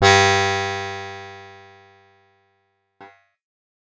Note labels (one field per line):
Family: guitar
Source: acoustic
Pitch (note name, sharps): G2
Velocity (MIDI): 127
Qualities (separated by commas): bright, distorted